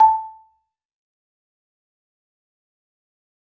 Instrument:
acoustic mallet percussion instrument